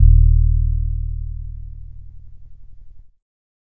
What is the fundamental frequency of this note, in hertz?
38.89 Hz